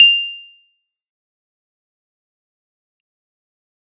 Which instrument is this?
electronic keyboard